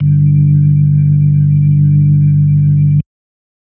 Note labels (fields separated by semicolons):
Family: organ; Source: electronic; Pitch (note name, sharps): G1; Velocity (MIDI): 25; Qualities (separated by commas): dark